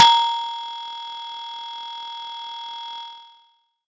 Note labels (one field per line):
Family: mallet percussion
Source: acoustic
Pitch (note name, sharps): A#5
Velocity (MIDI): 75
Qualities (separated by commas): distorted